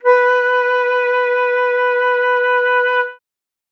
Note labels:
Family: flute; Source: acoustic; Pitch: B4; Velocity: 127

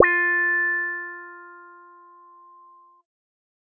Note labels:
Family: bass; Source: synthesizer; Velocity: 127

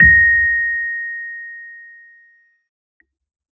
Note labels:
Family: keyboard; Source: electronic; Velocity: 75

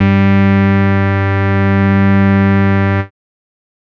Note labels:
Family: bass; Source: synthesizer; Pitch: G2; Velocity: 25; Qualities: bright, distorted

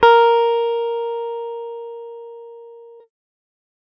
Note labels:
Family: guitar; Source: electronic; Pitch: A#4; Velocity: 127

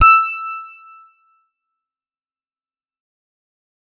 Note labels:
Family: guitar; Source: electronic; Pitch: E6; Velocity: 75; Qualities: distorted, fast decay

